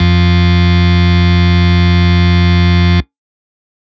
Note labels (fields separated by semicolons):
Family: organ; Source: electronic; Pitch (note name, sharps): F2; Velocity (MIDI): 127; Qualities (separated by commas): distorted